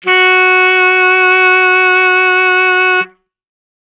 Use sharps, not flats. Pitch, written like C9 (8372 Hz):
F#4 (370 Hz)